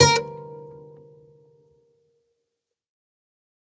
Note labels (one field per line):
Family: string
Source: acoustic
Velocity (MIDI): 127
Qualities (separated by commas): fast decay, percussive, reverb